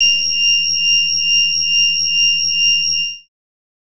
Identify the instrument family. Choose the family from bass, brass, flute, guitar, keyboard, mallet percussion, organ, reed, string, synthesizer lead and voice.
bass